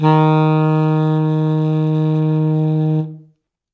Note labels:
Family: reed; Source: acoustic; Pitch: D#3; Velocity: 25; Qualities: reverb

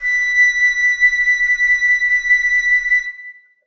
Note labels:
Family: flute; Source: acoustic; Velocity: 25; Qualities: reverb

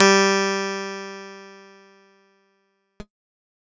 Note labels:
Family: keyboard; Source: electronic; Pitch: G3; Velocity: 75; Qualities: bright

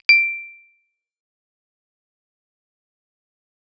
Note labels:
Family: bass; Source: synthesizer; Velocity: 25; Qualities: fast decay, percussive

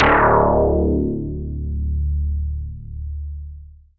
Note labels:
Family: synthesizer lead; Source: synthesizer; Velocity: 100; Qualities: long release

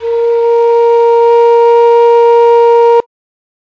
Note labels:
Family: flute; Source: acoustic; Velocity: 50

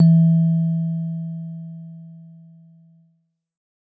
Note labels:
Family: mallet percussion; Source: acoustic; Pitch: E3; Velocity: 50

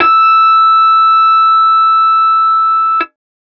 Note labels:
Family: guitar; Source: electronic; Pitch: E6; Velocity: 75; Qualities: distorted

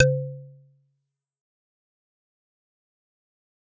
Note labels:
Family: mallet percussion; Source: acoustic; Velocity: 100; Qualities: fast decay, percussive

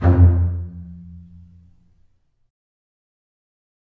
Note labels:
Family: string; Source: acoustic; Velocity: 50; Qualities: fast decay, reverb

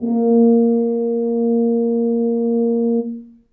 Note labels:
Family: brass; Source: acoustic; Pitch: A#3; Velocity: 50; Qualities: dark, reverb

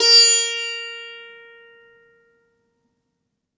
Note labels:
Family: guitar; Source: acoustic; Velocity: 50; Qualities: bright

